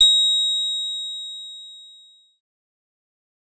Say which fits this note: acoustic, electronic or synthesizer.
synthesizer